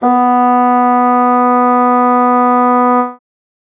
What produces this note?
acoustic reed instrument